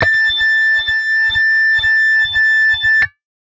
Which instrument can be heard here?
synthesizer guitar